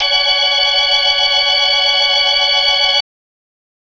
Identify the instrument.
electronic organ